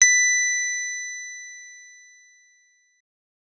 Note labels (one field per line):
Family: keyboard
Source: electronic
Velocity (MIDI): 50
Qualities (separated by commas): bright